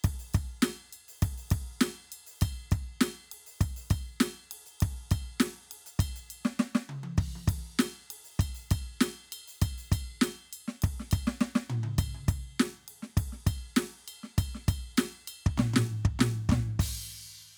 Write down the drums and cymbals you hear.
crash, ride, ride bell, percussion, snare, high tom, mid tom, floor tom and kick